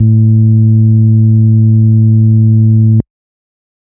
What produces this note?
electronic organ